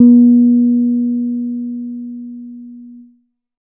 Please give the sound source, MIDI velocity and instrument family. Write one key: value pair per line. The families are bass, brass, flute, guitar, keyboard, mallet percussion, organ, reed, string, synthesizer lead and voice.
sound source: synthesizer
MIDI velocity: 25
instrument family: bass